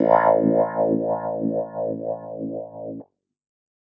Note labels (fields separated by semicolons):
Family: keyboard; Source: electronic; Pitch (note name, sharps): A1; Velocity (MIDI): 75